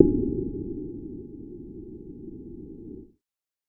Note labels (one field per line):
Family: bass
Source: synthesizer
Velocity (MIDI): 25